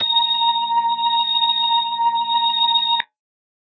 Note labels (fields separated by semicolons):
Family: organ; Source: electronic; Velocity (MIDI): 75